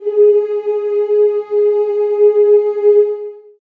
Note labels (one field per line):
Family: voice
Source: acoustic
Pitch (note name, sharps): G#4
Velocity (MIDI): 127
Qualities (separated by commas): long release, reverb